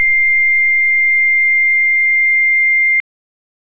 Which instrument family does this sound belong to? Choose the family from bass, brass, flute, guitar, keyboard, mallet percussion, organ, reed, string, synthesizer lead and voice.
organ